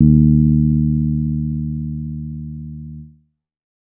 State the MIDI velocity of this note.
25